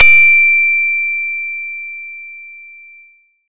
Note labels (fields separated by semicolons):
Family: guitar; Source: acoustic; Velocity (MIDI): 127; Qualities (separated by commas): bright